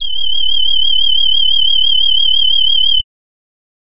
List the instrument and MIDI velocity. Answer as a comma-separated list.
synthesizer voice, 50